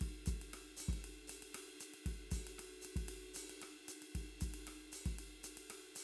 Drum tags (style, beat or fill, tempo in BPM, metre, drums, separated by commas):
jazz-funk, beat, 116 BPM, 4/4, ride, hi-hat pedal, cross-stick, kick